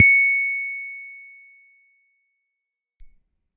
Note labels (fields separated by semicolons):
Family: keyboard; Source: electronic; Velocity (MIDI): 50; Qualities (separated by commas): fast decay